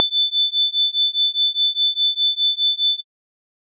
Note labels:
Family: bass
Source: synthesizer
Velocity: 127

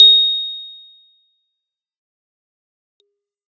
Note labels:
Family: keyboard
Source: acoustic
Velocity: 50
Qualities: bright, fast decay

